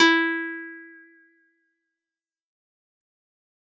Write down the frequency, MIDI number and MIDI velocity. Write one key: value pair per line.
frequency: 329.6 Hz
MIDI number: 64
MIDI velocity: 100